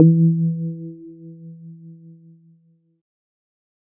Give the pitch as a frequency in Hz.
164.8 Hz